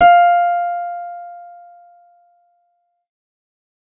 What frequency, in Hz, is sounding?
698.5 Hz